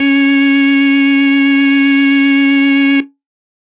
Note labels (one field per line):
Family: organ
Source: electronic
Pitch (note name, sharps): C#4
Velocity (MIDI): 25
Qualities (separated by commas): distorted